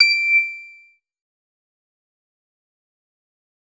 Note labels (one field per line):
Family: bass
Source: synthesizer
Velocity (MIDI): 25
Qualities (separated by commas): distorted, fast decay